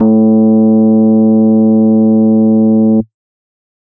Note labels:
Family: organ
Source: electronic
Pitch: A2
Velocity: 100

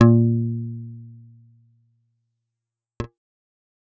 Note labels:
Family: bass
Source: synthesizer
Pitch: A#2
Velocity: 100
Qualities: fast decay

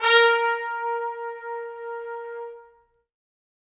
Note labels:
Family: brass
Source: acoustic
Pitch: A#4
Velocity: 75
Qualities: bright, reverb

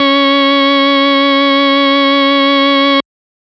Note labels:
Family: organ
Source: electronic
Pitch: C#4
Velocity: 75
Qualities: bright, distorted

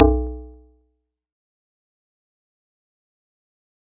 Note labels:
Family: mallet percussion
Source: acoustic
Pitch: B1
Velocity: 100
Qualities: fast decay, percussive

